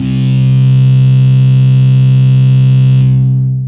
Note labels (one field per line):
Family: guitar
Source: electronic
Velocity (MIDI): 75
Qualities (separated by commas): bright, distorted, long release